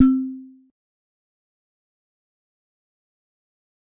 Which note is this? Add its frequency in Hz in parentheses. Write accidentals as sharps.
C4 (261.6 Hz)